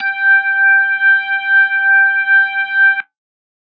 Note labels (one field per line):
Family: organ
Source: electronic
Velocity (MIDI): 75